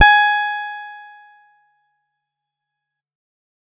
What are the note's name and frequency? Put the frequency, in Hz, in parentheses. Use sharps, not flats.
G#5 (830.6 Hz)